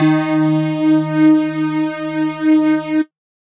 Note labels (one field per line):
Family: mallet percussion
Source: electronic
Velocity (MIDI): 127